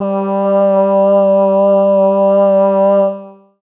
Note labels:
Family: voice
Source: synthesizer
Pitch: G3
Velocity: 50

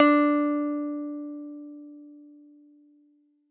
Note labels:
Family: guitar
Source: synthesizer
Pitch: D4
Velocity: 127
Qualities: dark

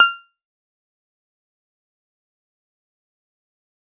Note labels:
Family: guitar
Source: synthesizer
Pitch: F6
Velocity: 25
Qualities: fast decay, percussive

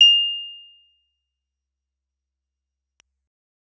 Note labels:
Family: keyboard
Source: electronic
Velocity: 127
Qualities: bright, fast decay, percussive

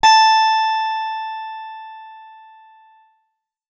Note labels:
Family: guitar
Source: acoustic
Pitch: A5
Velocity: 50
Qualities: bright, distorted

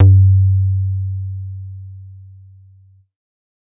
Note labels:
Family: bass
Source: synthesizer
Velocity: 75

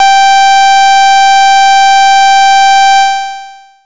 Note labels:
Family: bass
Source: synthesizer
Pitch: G5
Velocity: 25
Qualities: bright, distorted, long release

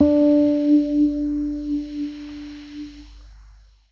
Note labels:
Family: keyboard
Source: electronic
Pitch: D4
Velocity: 25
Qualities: dark, long release

